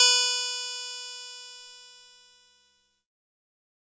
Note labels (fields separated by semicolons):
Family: keyboard; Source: electronic; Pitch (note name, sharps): B4; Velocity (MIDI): 75; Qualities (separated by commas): bright, distorted